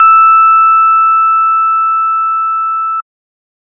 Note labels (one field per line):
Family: organ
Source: electronic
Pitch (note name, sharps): E6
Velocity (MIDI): 50